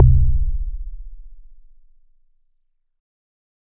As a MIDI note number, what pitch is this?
11